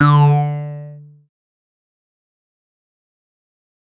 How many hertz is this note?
146.8 Hz